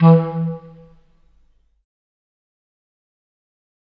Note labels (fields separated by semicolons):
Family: reed; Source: acoustic; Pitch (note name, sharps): E3; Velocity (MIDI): 50; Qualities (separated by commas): fast decay, reverb